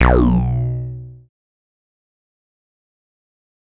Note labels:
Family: bass; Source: synthesizer; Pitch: B1; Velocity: 100; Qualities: distorted, fast decay

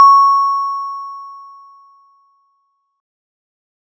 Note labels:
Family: mallet percussion; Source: acoustic; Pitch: C#6; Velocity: 25

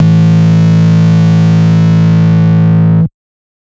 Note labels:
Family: bass; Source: synthesizer; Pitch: A1; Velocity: 75; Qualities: bright, distorted, multiphonic

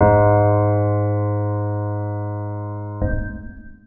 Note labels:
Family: organ; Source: electronic; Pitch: G#2; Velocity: 25; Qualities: long release, reverb

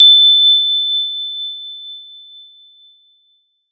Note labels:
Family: mallet percussion; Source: acoustic; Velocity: 127; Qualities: bright

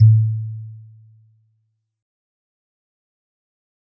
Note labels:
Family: mallet percussion; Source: acoustic; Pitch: A2; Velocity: 25; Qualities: dark, fast decay

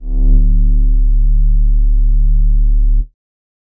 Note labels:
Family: bass; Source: synthesizer; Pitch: D1; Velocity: 75; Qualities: dark

